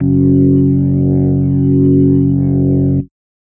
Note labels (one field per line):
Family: organ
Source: electronic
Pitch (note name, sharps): F#1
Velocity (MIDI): 100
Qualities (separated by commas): distorted